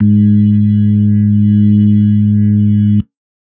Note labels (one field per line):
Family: organ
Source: electronic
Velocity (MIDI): 50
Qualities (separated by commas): dark